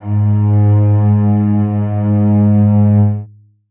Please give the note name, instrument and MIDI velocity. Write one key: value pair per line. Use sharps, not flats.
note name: G#2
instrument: acoustic string instrument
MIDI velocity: 75